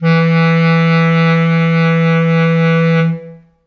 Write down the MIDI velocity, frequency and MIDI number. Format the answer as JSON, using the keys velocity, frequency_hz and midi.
{"velocity": 100, "frequency_hz": 164.8, "midi": 52}